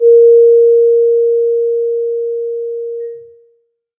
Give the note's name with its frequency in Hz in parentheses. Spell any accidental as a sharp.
A#4 (466.2 Hz)